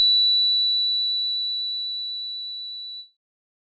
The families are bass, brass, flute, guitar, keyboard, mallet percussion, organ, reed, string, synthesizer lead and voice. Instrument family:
organ